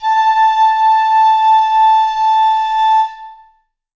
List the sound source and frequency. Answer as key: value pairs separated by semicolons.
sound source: acoustic; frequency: 880 Hz